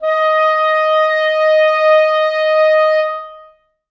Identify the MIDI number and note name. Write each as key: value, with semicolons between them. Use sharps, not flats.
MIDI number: 75; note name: D#5